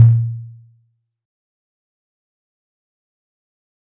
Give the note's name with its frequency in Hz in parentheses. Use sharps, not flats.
A#2 (116.5 Hz)